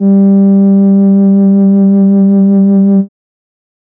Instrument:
synthesizer keyboard